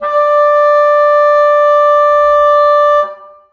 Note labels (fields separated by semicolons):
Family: reed; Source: acoustic; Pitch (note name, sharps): D5; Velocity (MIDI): 100; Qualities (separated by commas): reverb